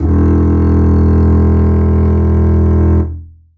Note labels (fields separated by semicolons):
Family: string; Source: acoustic; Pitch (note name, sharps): E1; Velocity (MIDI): 25; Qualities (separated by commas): reverb